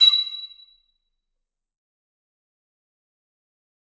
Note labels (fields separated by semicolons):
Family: reed; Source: acoustic; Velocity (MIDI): 127; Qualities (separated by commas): bright, fast decay, percussive, reverb